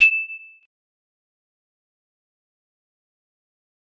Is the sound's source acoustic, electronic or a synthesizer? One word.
acoustic